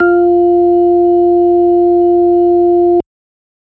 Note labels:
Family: organ; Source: electronic; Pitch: F4; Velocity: 127

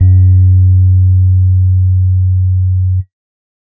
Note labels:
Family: keyboard; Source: electronic; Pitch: F#2; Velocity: 50; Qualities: dark

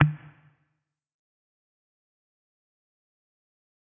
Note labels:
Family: guitar; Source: electronic; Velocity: 25; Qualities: fast decay, percussive

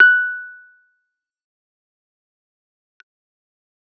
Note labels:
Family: keyboard; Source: electronic; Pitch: F#6; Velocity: 25; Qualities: fast decay, percussive

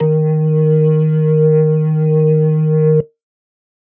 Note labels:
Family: organ; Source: electronic; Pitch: D#3; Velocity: 100; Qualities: distorted

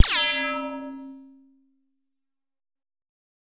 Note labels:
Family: bass; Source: synthesizer; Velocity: 127; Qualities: bright, distorted, fast decay

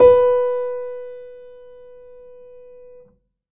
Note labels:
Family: keyboard; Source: acoustic; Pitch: B4; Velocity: 50; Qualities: reverb

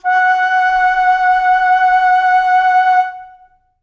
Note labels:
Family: flute; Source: acoustic; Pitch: F#5; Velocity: 127; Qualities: long release, reverb

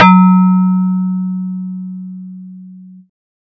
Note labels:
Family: bass; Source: synthesizer; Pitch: F#3; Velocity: 100

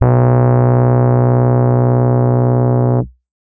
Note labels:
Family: keyboard; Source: electronic; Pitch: B1; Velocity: 100

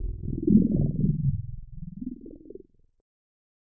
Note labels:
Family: keyboard; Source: electronic; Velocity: 25; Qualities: distorted, non-linear envelope

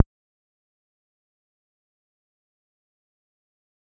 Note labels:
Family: bass; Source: synthesizer; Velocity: 127; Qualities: fast decay, percussive

